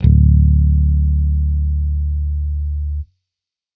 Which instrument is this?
electronic bass